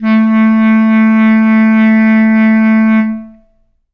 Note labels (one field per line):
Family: reed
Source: acoustic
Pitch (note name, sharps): A3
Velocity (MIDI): 50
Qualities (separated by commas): reverb